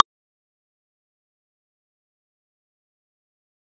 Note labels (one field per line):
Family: mallet percussion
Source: acoustic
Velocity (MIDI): 100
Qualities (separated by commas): fast decay, percussive